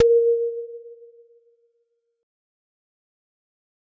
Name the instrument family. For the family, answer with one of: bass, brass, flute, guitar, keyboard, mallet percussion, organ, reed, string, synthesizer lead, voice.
mallet percussion